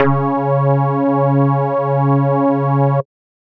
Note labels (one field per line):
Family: bass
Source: synthesizer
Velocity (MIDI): 100